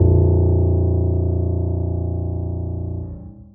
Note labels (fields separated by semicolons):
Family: keyboard; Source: acoustic; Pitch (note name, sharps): A#0; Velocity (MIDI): 50; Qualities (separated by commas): dark, long release, reverb